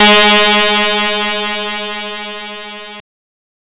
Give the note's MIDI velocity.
127